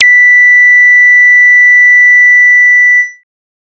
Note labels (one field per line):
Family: bass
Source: synthesizer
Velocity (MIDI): 127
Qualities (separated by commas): distorted